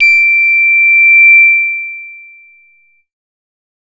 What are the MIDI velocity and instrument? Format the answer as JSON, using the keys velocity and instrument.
{"velocity": 50, "instrument": "synthesizer bass"}